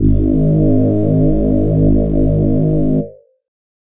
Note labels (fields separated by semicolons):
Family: voice; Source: synthesizer; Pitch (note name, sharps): G#1; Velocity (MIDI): 127; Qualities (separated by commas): multiphonic